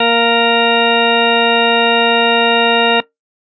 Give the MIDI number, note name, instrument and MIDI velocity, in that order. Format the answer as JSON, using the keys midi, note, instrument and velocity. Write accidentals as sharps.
{"midi": 58, "note": "A#3", "instrument": "electronic organ", "velocity": 50}